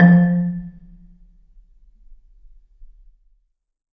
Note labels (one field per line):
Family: mallet percussion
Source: acoustic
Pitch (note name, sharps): F3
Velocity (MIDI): 50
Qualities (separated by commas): dark, reverb